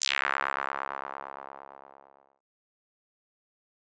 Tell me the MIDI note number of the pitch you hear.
37